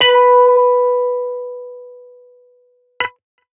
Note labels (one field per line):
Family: guitar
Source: electronic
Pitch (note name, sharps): B4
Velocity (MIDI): 75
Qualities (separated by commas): distorted